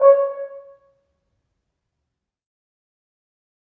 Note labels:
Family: brass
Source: acoustic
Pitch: C#5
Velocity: 50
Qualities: fast decay, percussive, reverb

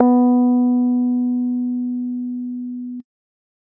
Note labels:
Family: keyboard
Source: electronic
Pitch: B3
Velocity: 50

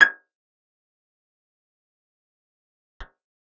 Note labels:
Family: guitar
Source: acoustic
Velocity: 75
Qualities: fast decay, percussive, reverb

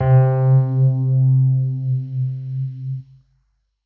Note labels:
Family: keyboard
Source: electronic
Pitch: C3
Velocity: 75

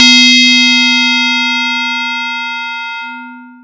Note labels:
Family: mallet percussion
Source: acoustic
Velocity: 100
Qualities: bright, distorted, long release

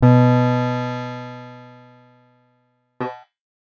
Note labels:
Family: guitar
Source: acoustic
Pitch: B2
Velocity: 50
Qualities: bright, distorted

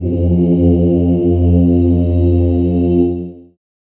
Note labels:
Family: voice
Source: acoustic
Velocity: 127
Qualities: dark, long release, reverb

